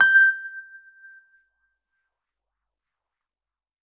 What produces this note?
electronic keyboard